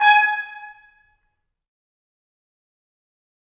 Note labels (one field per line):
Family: brass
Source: acoustic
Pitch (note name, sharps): G#5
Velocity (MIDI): 75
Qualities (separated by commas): fast decay, percussive, reverb